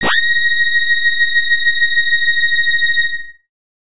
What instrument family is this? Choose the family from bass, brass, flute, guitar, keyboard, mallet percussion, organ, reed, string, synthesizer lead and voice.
bass